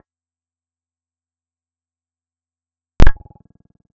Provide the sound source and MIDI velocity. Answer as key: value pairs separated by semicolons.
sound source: synthesizer; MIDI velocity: 50